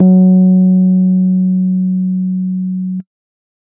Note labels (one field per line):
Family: keyboard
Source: electronic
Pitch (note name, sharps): F#3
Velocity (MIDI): 25